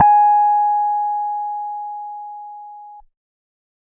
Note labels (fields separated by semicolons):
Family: keyboard; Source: electronic; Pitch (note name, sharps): G#5; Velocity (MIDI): 100